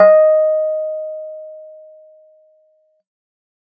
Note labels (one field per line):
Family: keyboard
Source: electronic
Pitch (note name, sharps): D#5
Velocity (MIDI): 75